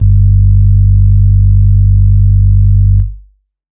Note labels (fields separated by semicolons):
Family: organ; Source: electronic; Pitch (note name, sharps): G1; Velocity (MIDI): 50; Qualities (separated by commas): dark